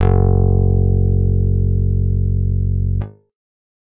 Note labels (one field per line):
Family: guitar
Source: acoustic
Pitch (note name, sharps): F#1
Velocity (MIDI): 50